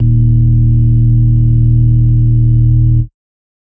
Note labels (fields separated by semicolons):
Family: organ; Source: electronic; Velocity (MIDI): 127; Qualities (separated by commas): dark